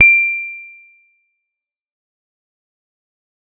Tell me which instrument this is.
electronic guitar